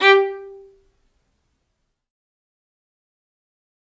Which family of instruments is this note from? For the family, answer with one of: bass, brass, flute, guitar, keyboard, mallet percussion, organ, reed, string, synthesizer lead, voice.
string